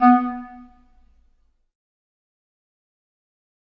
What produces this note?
acoustic reed instrument